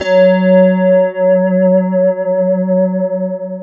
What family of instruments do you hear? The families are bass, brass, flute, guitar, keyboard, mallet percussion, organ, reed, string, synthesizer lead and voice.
guitar